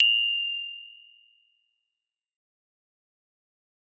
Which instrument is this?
acoustic mallet percussion instrument